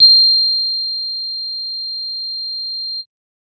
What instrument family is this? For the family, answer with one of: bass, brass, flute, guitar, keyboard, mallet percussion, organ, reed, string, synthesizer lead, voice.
bass